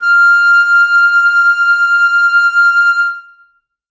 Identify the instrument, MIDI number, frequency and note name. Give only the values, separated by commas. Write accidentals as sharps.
acoustic flute, 89, 1397 Hz, F6